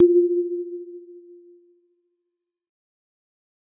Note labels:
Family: mallet percussion; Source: acoustic; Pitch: F4; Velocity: 75; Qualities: dark, fast decay

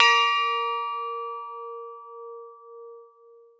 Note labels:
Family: mallet percussion; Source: acoustic; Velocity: 25; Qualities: reverb

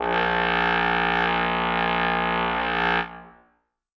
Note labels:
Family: brass; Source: acoustic; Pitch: A#1; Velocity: 100; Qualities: reverb

